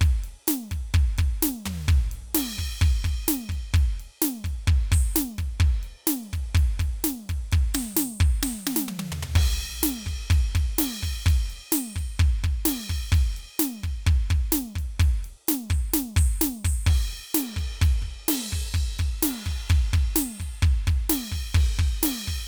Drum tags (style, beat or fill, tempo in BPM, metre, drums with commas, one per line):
rock
beat
128 BPM
4/4
crash, ride, open hi-hat, hi-hat pedal, snare, high tom, floor tom, kick